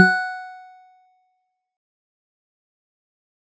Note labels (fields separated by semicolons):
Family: mallet percussion; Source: acoustic; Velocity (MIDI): 100; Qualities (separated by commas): fast decay, percussive